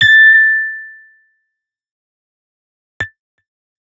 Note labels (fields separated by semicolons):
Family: guitar; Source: electronic; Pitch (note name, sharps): A6; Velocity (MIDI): 75; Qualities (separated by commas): distorted, fast decay